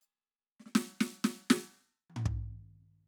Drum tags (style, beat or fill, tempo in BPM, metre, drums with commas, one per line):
reggae
fill
78 BPM
4/4
percussion, snare, high tom, floor tom, kick